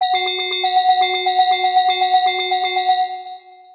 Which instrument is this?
synthesizer mallet percussion instrument